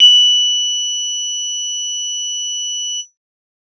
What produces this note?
synthesizer bass